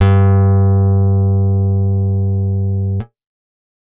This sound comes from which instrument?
acoustic guitar